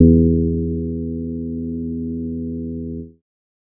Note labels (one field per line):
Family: bass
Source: synthesizer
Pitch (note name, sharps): E2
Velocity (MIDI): 75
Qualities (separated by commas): dark